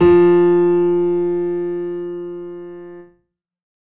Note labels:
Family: keyboard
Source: acoustic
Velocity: 100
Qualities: reverb

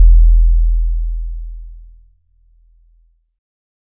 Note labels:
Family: keyboard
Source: electronic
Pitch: E1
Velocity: 25

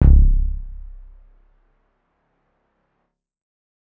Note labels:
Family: keyboard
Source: electronic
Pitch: C1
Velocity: 50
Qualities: dark

